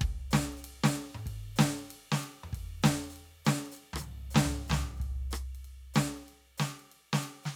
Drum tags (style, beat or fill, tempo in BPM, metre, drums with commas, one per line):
rock
beat
95 BPM
4/4
ride, hi-hat pedal, snare, cross-stick, high tom, mid tom, floor tom, kick